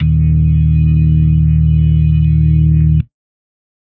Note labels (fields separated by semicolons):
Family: organ; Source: electronic; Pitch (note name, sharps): D#1; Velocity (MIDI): 75